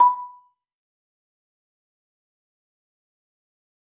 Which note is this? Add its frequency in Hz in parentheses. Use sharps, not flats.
B5 (987.8 Hz)